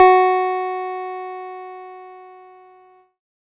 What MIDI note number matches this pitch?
66